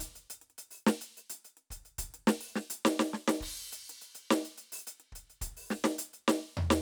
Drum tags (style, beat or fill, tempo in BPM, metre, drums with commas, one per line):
rock
beat
140 BPM
4/4
crash, closed hi-hat, open hi-hat, hi-hat pedal, snare, floor tom, kick